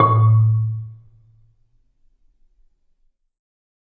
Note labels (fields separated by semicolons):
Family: mallet percussion; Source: acoustic; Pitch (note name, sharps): A2; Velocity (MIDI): 75; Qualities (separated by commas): dark, reverb